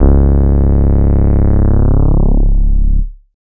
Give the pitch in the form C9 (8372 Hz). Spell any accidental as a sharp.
C#1 (34.65 Hz)